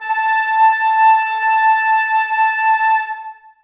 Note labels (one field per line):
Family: flute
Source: acoustic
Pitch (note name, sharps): A5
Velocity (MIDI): 100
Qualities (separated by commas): long release, reverb